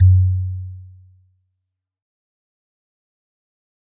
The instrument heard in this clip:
acoustic mallet percussion instrument